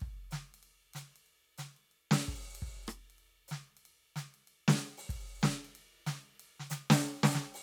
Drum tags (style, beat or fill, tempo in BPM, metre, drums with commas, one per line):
rock
beat
95 BPM
4/4
ride, open hi-hat, hi-hat pedal, snare, cross-stick, kick